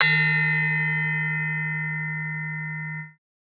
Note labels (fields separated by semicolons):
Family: mallet percussion; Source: acoustic; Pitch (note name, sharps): D#3; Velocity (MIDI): 75